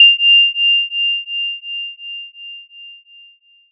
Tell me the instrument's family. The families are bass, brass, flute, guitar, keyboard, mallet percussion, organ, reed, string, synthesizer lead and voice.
mallet percussion